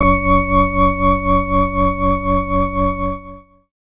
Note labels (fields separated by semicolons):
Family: organ; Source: electronic; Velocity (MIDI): 50; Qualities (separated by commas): distorted